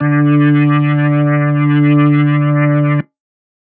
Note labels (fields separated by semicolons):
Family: organ; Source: electronic; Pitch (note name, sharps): D3; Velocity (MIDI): 75; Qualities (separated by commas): distorted